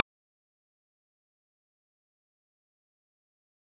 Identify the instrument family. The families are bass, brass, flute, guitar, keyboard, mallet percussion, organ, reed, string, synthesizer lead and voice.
guitar